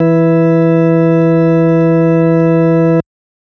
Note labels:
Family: organ; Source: electronic; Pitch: E3; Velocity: 75

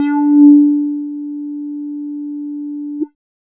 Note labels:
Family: bass; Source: synthesizer; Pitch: D4; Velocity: 50; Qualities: dark, distorted

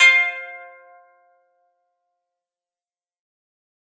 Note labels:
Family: guitar; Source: acoustic; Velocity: 100; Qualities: bright, fast decay, percussive

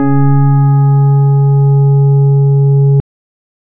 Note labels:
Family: organ; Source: electronic; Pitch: C#3; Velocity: 100; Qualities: dark

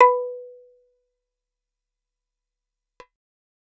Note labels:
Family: guitar; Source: acoustic; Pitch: B4; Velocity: 100; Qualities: fast decay, percussive

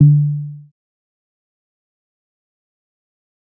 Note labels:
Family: bass; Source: synthesizer; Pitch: D3; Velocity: 75; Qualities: dark, fast decay, percussive

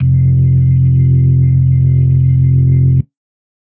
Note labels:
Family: organ; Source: electronic; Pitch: F1; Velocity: 100; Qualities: distorted

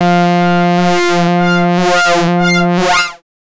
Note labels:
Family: bass; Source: synthesizer; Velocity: 127; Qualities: distorted, non-linear envelope

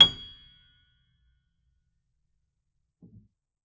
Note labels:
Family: keyboard; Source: acoustic; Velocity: 50; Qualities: percussive

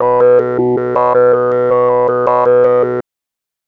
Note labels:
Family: bass; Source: synthesizer; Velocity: 25; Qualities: tempo-synced

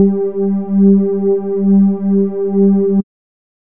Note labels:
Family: bass; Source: synthesizer; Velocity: 75; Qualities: dark

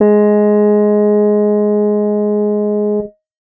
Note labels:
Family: guitar; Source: electronic; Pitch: G#3; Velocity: 50; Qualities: reverb

